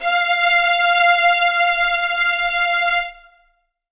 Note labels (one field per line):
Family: string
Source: acoustic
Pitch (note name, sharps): F5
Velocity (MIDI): 100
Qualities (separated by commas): bright, reverb